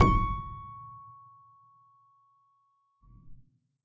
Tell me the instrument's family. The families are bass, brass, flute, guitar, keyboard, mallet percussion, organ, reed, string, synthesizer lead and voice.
keyboard